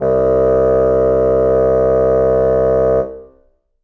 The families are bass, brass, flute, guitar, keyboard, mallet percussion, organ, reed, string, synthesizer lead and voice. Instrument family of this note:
reed